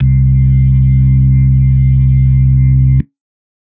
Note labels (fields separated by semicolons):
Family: organ; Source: electronic; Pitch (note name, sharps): C2; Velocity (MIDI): 100; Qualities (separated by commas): dark